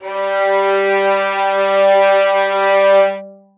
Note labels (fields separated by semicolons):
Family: string; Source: acoustic; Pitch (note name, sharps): G3; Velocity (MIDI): 100; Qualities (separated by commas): reverb